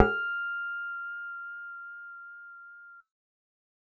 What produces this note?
synthesizer bass